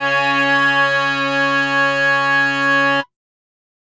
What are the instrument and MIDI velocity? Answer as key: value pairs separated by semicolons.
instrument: acoustic flute; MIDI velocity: 75